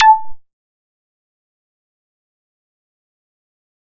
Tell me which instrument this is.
synthesizer bass